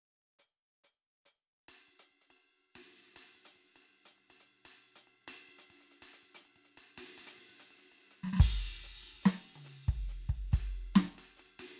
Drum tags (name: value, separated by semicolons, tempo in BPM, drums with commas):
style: pop; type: beat; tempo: 142 BPM; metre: 4/4; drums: crash, ride, ride bell, closed hi-hat, open hi-hat, hi-hat pedal, snare, high tom, floor tom, kick